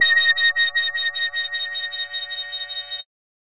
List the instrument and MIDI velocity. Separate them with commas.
synthesizer bass, 127